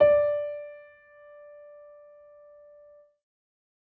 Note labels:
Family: keyboard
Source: acoustic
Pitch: D5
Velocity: 50

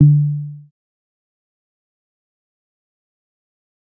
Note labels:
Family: bass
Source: synthesizer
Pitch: D3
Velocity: 127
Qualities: dark, fast decay, percussive

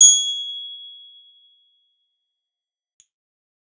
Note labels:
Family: guitar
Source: electronic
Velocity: 127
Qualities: bright, fast decay, reverb

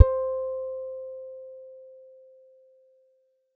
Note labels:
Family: guitar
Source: acoustic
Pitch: C5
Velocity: 100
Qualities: dark

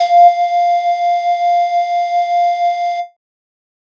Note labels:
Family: flute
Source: synthesizer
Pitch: F5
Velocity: 100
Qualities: distorted

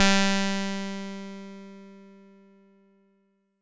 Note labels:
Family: bass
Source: synthesizer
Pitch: G3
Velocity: 25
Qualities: bright, distorted

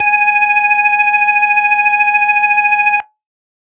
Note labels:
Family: organ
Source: electronic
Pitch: G#5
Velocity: 25

